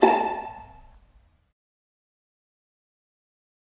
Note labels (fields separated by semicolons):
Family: string; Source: acoustic; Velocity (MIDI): 25; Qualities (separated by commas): fast decay, percussive, reverb